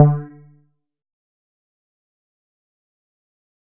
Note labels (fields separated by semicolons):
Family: bass; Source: synthesizer; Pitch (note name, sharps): D3; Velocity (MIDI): 127; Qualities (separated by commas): dark, fast decay, percussive